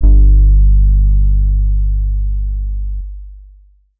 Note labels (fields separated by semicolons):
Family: guitar; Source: electronic; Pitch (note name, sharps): G1; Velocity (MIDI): 25; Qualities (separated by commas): distorted, long release